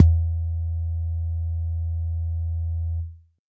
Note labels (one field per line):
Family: keyboard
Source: electronic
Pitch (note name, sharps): E2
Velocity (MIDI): 127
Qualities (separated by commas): dark